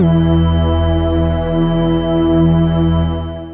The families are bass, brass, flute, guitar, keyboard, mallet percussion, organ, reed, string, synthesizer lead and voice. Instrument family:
synthesizer lead